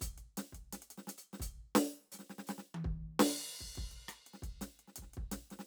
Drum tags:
breakbeat
beat
170 BPM
4/4
crash, closed hi-hat, hi-hat pedal, snare, cross-stick, high tom, kick

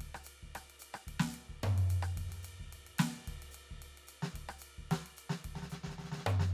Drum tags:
Brazilian baião
beat
110 BPM
4/4
ride, hi-hat pedal, snare, cross-stick, floor tom, kick

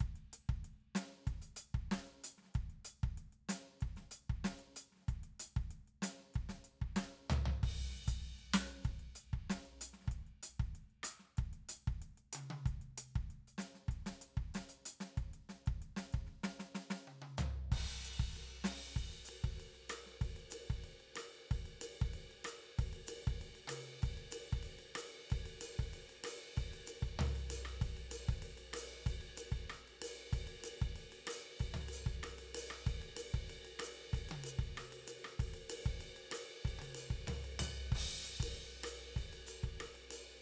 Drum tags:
Brazilian baião
beat
95 BPM
4/4
crash, ride, ride bell, closed hi-hat, hi-hat pedal, snare, cross-stick, high tom, floor tom, kick

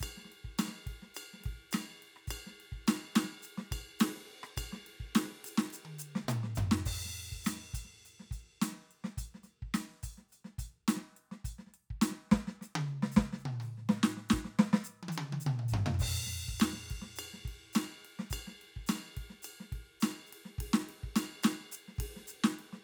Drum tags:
rock
beat
105 BPM
4/4
crash, ride, ride bell, closed hi-hat, open hi-hat, hi-hat pedal, snare, cross-stick, high tom, mid tom, floor tom, kick

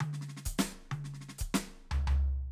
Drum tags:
funk
fill
95 BPM
4/4
closed hi-hat, hi-hat pedal, snare, high tom, floor tom, kick

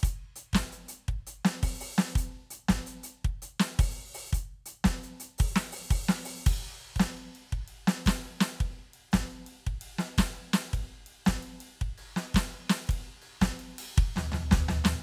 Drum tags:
rock shuffle
beat
112 BPM
4/4
crash, closed hi-hat, open hi-hat, hi-hat pedal, snare, floor tom, kick

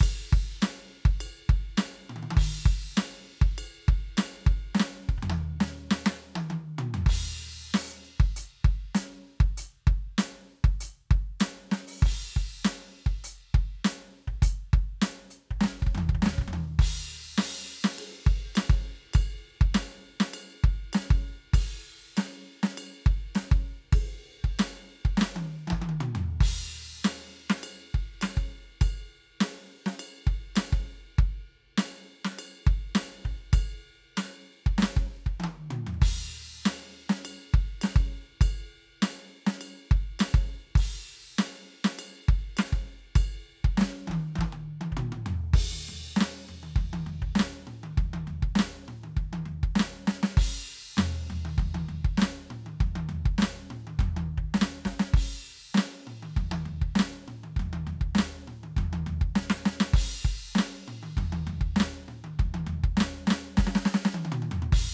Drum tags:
rock
beat
100 BPM
4/4
crash, ride, ride bell, closed hi-hat, open hi-hat, hi-hat pedal, snare, high tom, mid tom, floor tom, kick

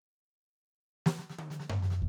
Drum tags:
rock
fill
115 BPM
4/4
hi-hat pedal, snare, high tom, floor tom, kick

